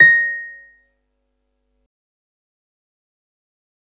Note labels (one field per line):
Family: keyboard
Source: electronic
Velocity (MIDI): 25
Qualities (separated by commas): fast decay, percussive